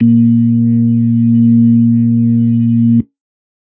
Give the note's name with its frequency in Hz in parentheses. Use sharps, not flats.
A#2 (116.5 Hz)